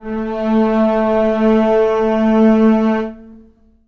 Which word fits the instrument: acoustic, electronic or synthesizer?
acoustic